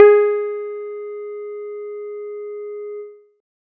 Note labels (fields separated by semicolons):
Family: guitar; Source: synthesizer; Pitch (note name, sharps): G#4; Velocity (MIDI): 75